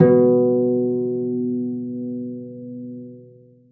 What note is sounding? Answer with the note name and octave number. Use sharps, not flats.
B2